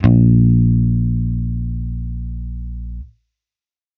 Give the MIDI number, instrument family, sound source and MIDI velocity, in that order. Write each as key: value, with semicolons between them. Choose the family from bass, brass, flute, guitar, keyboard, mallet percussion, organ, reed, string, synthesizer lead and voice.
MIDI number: 34; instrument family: bass; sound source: electronic; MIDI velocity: 127